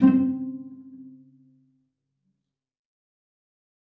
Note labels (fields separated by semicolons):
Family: string; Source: acoustic; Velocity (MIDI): 50; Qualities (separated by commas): dark, fast decay, reverb